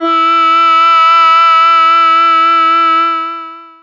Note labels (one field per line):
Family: voice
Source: synthesizer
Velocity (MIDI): 25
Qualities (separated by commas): distorted, long release